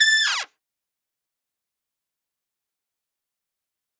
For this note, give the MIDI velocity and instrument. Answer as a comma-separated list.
100, acoustic brass instrument